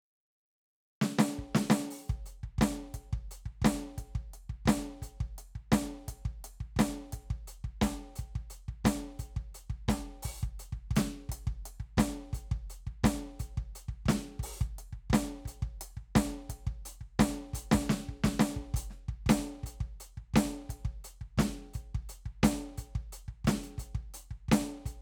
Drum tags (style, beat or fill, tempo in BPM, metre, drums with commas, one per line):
rock
beat
115 BPM
4/4
closed hi-hat, open hi-hat, hi-hat pedal, snare, kick